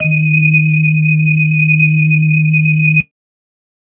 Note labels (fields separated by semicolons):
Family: organ; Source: electronic; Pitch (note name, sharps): D#3; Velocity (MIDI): 127